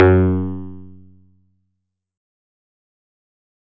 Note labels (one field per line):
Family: guitar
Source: acoustic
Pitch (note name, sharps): F#2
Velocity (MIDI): 75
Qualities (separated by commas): distorted, fast decay